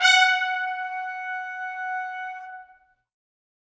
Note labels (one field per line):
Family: brass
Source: acoustic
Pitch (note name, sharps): F#5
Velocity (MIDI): 127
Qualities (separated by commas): bright, reverb